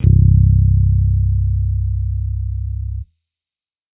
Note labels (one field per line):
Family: bass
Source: electronic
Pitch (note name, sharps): C1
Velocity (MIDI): 25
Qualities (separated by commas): distorted